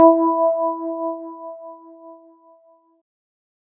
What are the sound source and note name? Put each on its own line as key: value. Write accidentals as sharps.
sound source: electronic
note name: E4